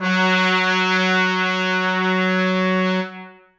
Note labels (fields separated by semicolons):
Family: brass; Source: acoustic; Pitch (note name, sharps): F#3; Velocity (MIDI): 127; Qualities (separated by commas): reverb